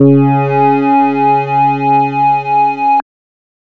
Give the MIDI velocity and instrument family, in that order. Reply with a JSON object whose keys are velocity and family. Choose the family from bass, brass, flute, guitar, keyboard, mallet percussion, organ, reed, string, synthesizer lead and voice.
{"velocity": 100, "family": "bass"}